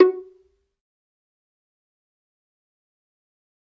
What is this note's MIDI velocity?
100